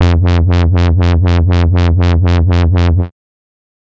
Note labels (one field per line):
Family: bass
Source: synthesizer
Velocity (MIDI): 127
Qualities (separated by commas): bright, distorted, tempo-synced